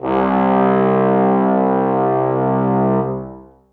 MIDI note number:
36